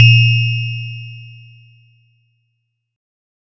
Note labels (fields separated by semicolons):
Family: mallet percussion; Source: acoustic; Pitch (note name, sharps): A#2; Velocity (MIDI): 50; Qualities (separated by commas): bright